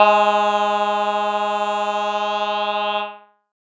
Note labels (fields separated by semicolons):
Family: keyboard; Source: electronic; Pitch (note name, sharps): G#3; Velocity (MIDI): 100; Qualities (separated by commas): bright, distorted, multiphonic